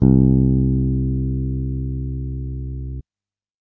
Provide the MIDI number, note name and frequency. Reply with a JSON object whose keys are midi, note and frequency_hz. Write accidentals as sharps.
{"midi": 36, "note": "C2", "frequency_hz": 65.41}